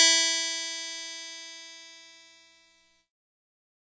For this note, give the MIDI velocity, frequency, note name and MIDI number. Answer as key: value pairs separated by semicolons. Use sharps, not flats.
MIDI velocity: 100; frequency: 329.6 Hz; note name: E4; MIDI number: 64